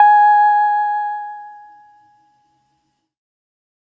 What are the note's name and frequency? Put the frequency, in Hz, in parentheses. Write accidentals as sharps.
G#5 (830.6 Hz)